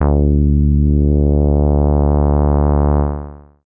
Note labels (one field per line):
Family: bass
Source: synthesizer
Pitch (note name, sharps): D2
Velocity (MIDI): 25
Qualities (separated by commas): distorted, long release